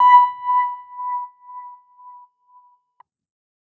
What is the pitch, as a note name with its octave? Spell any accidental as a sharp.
B5